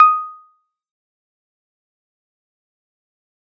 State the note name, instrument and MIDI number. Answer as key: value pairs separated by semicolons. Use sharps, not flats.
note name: D#6; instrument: electronic keyboard; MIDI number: 87